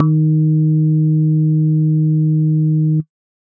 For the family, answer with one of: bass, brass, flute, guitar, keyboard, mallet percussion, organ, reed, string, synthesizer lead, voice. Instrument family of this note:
organ